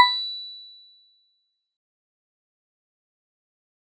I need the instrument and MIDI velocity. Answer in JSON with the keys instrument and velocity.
{"instrument": "acoustic mallet percussion instrument", "velocity": 100}